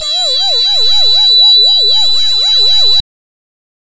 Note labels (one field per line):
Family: reed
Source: synthesizer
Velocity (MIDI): 127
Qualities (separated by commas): bright, distorted, non-linear envelope